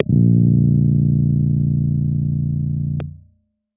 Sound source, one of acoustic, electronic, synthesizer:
electronic